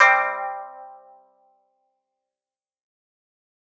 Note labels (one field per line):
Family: guitar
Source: acoustic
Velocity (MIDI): 127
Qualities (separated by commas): fast decay